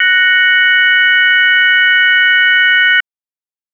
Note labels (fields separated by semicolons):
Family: organ; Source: electronic; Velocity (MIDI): 75; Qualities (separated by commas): bright